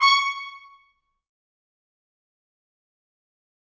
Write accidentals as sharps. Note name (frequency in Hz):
C#6 (1109 Hz)